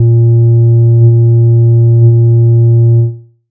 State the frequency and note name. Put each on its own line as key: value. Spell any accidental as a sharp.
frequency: 116.5 Hz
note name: A#2